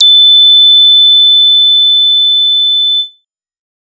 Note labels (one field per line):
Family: bass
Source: synthesizer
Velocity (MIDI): 75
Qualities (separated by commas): bright, distorted